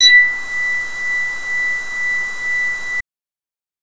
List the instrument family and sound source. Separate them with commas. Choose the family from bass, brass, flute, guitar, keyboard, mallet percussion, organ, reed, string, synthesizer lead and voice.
bass, synthesizer